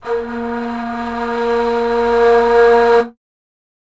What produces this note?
acoustic flute